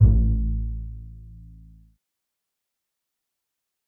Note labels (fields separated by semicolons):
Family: string; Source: acoustic; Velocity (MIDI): 75; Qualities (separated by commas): dark, fast decay, reverb